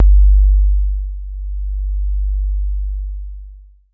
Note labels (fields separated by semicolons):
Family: keyboard; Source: electronic; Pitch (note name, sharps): G1; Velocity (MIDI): 127; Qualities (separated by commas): dark, long release